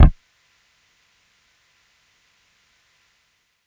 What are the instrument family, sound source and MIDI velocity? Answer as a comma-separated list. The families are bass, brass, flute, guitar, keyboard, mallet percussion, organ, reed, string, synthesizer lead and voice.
bass, electronic, 25